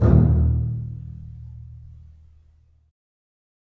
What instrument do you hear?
acoustic string instrument